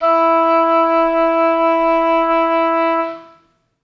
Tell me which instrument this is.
acoustic reed instrument